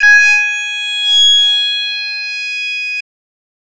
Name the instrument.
synthesizer voice